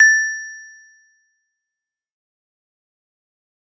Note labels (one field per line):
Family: mallet percussion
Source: acoustic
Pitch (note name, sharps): A6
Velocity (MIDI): 127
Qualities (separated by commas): bright, fast decay, percussive